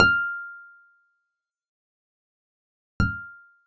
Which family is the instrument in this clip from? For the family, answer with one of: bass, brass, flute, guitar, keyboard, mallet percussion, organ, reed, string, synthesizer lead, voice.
guitar